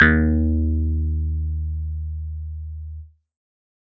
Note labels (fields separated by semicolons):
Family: keyboard; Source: electronic; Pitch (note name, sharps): D#2; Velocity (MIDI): 25; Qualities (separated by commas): distorted